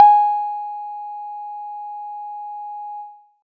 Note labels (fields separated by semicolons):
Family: guitar; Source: synthesizer; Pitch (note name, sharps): G#5; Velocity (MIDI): 50